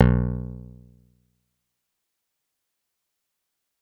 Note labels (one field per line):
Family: bass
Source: synthesizer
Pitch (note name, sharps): B1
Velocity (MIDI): 25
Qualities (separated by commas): fast decay